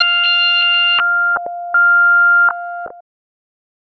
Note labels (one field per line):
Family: bass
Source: synthesizer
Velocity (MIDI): 50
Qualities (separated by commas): tempo-synced